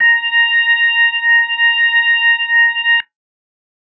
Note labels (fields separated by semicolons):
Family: organ; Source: electronic; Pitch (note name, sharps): A#5; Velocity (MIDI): 25